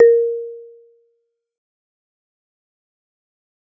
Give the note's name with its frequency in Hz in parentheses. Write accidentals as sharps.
A#4 (466.2 Hz)